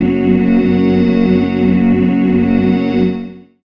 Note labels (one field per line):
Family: organ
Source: electronic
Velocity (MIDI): 127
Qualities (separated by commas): long release, reverb